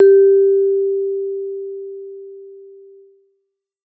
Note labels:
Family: mallet percussion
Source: acoustic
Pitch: G4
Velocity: 127

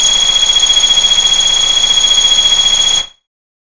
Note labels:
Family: bass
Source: synthesizer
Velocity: 127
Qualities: bright, distorted

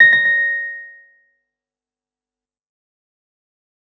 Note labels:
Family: keyboard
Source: electronic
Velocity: 127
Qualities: bright, fast decay, tempo-synced

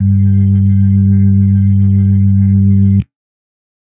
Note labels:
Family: organ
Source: electronic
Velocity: 25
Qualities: dark

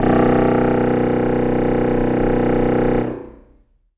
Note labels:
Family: reed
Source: acoustic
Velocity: 100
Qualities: distorted, reverb

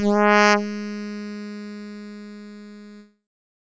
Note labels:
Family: keyboard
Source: synthesizer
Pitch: G#3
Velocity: 75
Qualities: bright, distorted

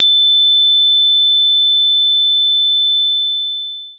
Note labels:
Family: mallet percussion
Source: acoustic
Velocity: 127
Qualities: bright, long release

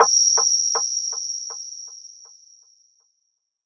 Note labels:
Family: synthesizer lead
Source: synthesizer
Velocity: 50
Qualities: bright, non-linear envelope, reverb

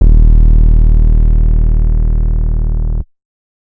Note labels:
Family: bass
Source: synthesizer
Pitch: D#1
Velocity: 100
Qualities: distorted

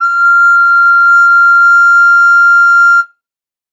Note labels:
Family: flute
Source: acoustic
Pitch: F6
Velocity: 127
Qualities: bright

